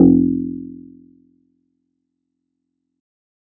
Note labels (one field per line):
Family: guitar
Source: synthesizer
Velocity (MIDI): 50